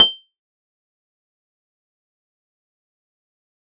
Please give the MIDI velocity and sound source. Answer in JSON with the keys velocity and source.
{"velocity": 100, "source": "acoustic"}